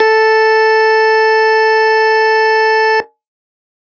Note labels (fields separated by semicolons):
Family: organ; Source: electronic; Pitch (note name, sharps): A4; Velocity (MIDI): 127